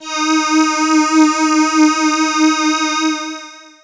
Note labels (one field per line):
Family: voice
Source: synthesizer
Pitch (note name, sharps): D#4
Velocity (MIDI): 25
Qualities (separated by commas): bright, distorted, long release